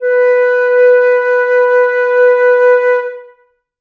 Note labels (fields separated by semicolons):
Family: flute; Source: acoustic; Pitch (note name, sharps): B4; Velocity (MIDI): 75; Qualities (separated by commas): reverb